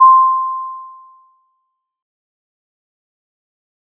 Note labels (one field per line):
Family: mallet percussion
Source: acoustic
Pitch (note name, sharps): C6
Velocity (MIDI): 25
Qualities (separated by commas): fast decay